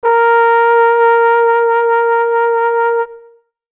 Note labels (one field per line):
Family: brass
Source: acoustic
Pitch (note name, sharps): A#4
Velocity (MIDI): 25